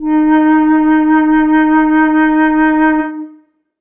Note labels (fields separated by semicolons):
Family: flute; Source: acoustic; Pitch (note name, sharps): D#4; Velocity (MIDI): 25; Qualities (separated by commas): dark, reverb